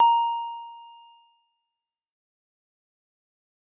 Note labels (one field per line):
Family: mallet percussion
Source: acoustic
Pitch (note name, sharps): A#5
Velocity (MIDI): 100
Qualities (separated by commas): bright, fast decay